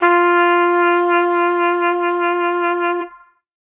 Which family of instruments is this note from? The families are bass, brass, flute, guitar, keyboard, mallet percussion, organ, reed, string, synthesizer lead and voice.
brass